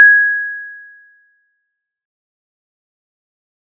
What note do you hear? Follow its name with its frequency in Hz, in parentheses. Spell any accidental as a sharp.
G#6 (1661 Hz)